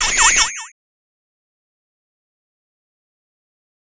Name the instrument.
synthesizer bass